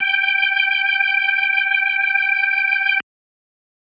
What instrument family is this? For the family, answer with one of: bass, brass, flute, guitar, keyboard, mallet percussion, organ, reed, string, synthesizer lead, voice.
organ